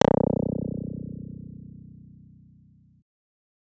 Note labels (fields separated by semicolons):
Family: guitar; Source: electronic; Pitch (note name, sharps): B0; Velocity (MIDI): 127